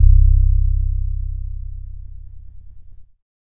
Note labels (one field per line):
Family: keyboard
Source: electronic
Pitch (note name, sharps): C1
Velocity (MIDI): 100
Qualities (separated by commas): dark